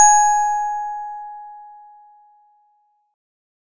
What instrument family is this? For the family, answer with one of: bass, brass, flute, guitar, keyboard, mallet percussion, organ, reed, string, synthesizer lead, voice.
organ